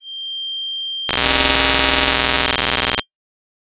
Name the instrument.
synthesizer voice